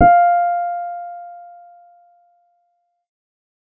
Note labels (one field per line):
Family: keyboard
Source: synthesizer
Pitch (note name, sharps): F5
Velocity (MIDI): 25